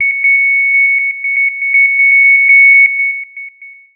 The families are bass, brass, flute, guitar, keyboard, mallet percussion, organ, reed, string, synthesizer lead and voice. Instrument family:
synthesizer lead